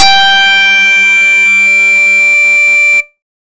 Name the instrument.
synthesizer bass